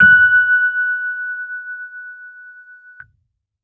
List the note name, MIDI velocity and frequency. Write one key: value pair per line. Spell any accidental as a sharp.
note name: F#6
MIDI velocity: 75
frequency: 1480 Hz